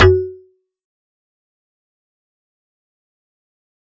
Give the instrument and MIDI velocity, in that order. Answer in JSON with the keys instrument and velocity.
{"instrument": "acoustic mallet percussion instrument", "velocity": 100}